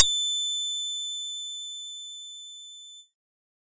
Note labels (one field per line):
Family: organ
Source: electronic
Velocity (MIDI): 127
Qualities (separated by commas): bright